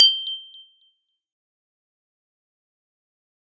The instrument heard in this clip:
acoustic mallet percussion instrument